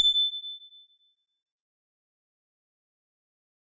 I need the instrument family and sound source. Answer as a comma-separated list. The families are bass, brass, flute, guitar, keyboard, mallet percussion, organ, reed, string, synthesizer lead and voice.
mallet percussion, acoustic